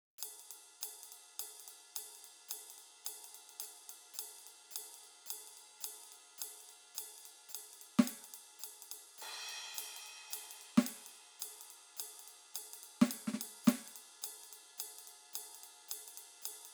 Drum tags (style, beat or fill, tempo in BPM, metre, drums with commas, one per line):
swing
beat
215 BPM
4/4
ride, percussion, snare